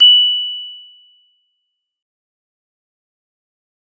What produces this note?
acoustic mallet percussion instrument